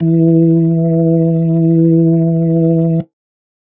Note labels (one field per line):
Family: organ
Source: electronic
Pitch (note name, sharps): E3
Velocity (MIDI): 100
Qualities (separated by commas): dark